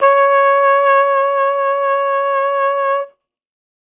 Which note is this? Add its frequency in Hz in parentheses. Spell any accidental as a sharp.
C#5 (554.4 Hz)